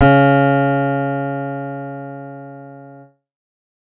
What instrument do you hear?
synthesizer keyboard